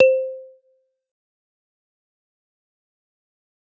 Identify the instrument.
acoustic mallet percussion instrument